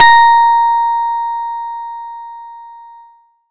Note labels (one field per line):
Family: guitar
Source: acoustic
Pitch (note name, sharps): A#5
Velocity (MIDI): 75